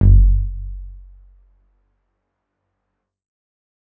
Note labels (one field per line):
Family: keyboard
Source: electronic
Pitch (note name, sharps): F#1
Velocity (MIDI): 50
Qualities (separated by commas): dark